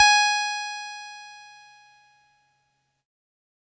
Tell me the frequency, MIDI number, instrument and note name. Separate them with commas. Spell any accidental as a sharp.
830.6 Hz, 80, electronic keyboard, G#5